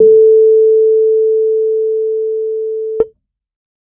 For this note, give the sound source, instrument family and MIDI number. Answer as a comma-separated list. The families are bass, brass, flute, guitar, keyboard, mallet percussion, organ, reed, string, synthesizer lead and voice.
electronic, keyboard, 69